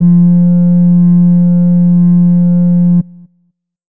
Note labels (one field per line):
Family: flute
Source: acoustic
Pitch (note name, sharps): F3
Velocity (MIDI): 50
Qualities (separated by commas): dark